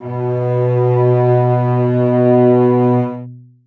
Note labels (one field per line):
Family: string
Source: acoustic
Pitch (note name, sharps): B2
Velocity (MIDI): 50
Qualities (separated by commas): long release, reverb